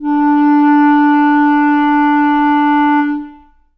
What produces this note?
acoustic reed instrument